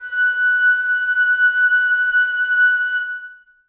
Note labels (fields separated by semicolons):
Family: flute; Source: acoustic; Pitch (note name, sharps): F#6; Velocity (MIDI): 75; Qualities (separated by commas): reverb